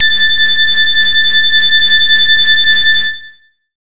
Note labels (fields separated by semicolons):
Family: bass; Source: synthesizer; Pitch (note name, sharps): A6; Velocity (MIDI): 127; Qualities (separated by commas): bright, distorted